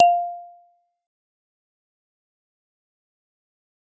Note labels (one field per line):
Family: mallet percussion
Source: acoustic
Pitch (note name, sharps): F5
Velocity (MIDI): 25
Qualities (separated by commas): fast decay, percussive